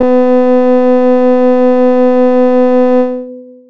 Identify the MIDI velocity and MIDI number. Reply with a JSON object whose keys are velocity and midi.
{"velocity": 100, "midi": 59}